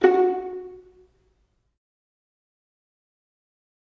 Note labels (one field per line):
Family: string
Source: acoustic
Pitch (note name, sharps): F#4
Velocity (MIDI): 25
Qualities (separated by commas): dark, fast decay, reverb